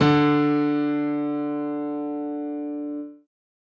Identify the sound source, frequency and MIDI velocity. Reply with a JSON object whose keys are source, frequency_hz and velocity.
{"source": "acoustic", "frequency_hz": 146.8, "velocity": 127}